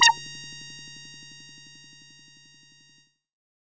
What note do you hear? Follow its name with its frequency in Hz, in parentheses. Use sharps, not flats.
A#5 (932.3 Hz)